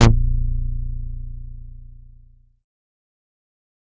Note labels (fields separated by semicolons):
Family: bass; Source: synthesizer; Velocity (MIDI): 25; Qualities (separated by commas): distorted, fast decay